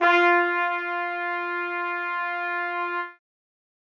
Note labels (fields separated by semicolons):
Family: brass; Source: acoustic; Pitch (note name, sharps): F4; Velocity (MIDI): 100; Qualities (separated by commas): reverb